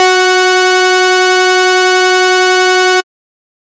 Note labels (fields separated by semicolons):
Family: bass; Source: synthesizer; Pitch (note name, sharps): F#4; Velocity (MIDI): 75; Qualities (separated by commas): bright, distorted